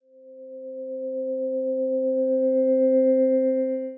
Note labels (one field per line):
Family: guitar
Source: electronic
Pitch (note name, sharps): C4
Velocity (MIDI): 75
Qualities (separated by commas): dark, long release